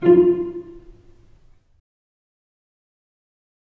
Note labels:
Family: string; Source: acoustic; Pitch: F4; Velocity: 50; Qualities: fast decay, reverb

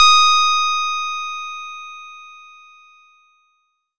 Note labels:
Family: bass; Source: synthesizer; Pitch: D#6; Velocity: 100; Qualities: bright, distorted

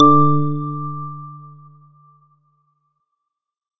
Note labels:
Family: organ; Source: electronic; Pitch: D3; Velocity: 100

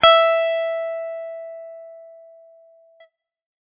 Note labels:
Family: guitar; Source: electronic; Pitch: E5; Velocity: 75; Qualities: distorted

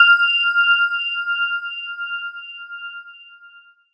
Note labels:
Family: mallet percussion; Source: electronic; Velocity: 25; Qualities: long release

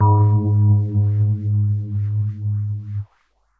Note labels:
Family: keyboard; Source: electronic; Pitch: G#2; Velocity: 50; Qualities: dark, non-linear envelope

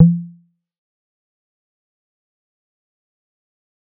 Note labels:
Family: bass; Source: synthesizer; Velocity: 127; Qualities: fast decay, percussive

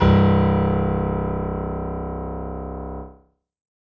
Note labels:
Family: keyboard; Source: acoustic; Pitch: C1; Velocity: 127; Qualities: reverb

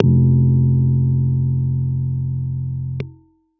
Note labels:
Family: keyboard; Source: electronic; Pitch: F1; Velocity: 25; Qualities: dark

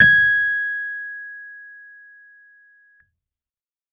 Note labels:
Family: keyboard; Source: electronic; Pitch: G#6; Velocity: 100

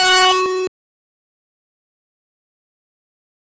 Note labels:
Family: bass; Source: synthesizer; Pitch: F#4; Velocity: 100; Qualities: bright, distorted, fast decay

